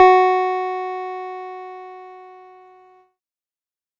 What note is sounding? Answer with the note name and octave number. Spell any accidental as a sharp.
F#4